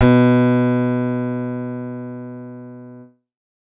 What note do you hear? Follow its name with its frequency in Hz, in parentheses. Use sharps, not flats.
B2 (123.5 Hz)